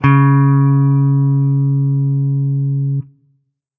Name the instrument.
electronic guitar